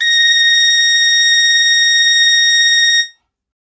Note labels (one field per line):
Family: reed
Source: acoustic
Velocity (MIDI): 100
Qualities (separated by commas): reverb